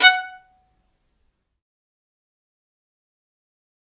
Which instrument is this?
acoustic string instrument